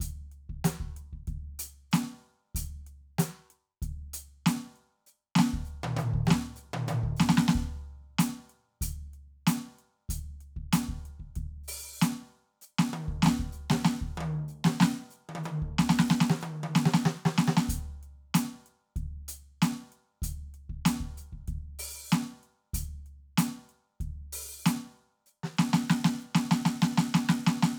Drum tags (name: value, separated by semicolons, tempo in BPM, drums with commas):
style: funk; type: beat; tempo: 95 BPM; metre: 4/4; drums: closed hi-hat, open hi-hat, hi-hat pedal, snare, high tom, mid tom, kick